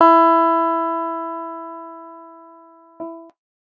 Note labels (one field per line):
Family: guitar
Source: electronic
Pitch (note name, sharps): E4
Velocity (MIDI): 50